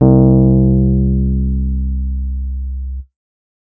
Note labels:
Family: keyboard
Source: electronic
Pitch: C2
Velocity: 50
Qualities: distorted

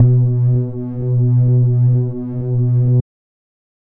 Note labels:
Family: bass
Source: synthesizer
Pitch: B2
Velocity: 75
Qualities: dark

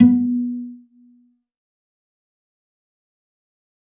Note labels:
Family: string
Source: acoustic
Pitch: B3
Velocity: 25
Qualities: dark, fast decay, reverb

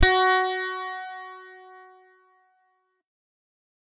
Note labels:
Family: guitar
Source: electronic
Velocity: 100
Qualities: bright

